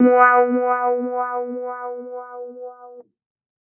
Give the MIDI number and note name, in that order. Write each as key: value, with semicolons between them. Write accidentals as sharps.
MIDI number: 59; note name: B3